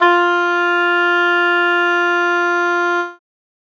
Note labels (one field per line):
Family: reed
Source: acoustic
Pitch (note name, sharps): F4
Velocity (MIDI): 127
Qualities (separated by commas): bright